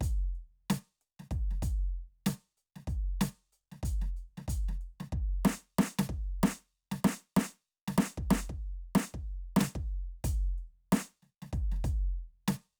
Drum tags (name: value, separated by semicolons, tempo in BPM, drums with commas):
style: hip-hop; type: beat; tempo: 94 BPM; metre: 4/4; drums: crash, closed hi-hat, snare, kick